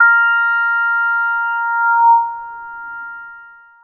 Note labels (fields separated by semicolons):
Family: synthesizer lead; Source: synthesizer; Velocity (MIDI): 75; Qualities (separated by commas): long release